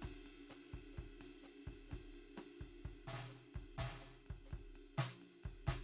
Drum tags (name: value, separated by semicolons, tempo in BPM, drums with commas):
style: bossa nova; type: beat; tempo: 127 BPM; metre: 4/4; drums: ride, hi-hat pedal, snare, cross-stick, kick